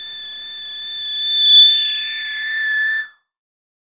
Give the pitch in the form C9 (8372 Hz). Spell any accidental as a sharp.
A6 (1760 Hz)